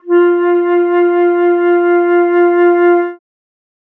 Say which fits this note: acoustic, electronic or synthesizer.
acoustic